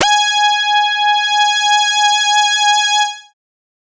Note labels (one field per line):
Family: bass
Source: synthesizer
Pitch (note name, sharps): G#5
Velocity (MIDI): 75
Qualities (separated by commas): bright, distorted, multiphonic